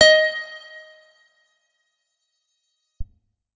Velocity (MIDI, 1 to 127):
75